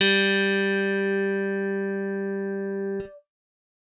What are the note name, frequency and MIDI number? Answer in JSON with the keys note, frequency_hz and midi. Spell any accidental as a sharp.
{"note": "G3", "frequency_hz": 196, "midi": 55}